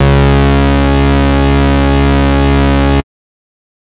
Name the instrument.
synthesizer bass